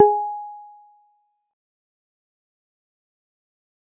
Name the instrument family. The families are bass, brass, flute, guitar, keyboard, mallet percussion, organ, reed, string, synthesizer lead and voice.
guitar